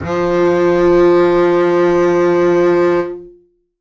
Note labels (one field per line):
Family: string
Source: acoustic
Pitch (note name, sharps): F3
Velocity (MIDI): 75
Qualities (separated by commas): reverb